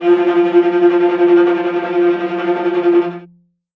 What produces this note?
acoustic string instrument